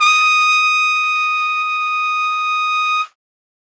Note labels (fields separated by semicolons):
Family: brass; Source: acoustic; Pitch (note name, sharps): D#6; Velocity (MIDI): 25